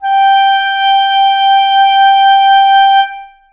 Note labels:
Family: reed; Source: acoustic; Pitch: G5; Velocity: 127; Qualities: reverb

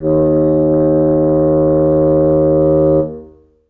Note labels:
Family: reed; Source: acoustic; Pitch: D#2; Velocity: 50; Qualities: reverb

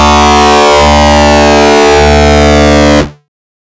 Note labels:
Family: bass; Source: synthesizer; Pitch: D2; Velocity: 127; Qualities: bright, distorted

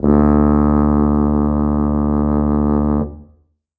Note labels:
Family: brass; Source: acoustic; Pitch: D2; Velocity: 75

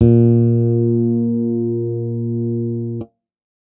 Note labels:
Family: bass; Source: electronic; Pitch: A#2; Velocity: 25

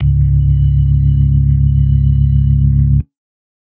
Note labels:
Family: organ; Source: electronic; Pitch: C#1; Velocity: 127; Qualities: dark

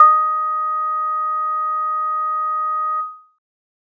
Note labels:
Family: keyboard; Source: electronic; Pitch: D#6; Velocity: 127

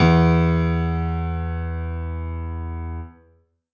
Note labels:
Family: keyboard; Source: acoustic; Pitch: E2; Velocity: 127; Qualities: bright

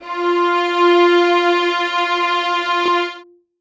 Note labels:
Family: string; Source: acoustic; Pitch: F4; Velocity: 100; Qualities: reverb

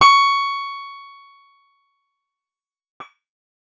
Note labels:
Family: guitar; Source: acoustic; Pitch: C#6; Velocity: 25; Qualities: bright, distorted, fast decay

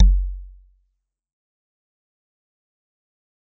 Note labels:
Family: mallet percussion; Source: acoustic; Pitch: F#1; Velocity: 127; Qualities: dark, fast decay, percussive

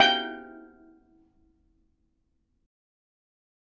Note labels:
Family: mallet percussion; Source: acoustic; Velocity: 100; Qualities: percussive, reverb

